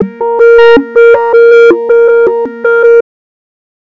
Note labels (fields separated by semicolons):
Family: bass; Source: synthesizer; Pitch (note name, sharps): A#4; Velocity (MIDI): 50; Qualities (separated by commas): tempo-synced